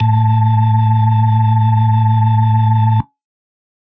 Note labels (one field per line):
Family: organ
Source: electronic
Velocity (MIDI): 100